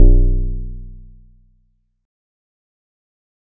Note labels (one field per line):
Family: keyboard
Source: electronic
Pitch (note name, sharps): B0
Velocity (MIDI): 25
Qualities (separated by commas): dark, fast decay